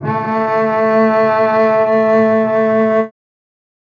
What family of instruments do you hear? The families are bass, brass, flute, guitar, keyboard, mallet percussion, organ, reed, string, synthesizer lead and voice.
string